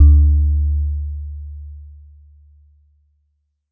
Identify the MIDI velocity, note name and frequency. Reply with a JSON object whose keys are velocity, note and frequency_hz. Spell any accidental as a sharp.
{"velocity": 50, "note": "D2", "frequency_hz": 73.42}